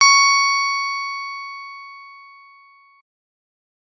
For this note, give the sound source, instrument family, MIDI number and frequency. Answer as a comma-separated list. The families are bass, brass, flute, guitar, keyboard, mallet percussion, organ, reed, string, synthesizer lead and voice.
electronic, keyboard, 85, 1109 Hz